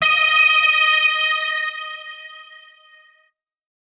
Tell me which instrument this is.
electronic guitar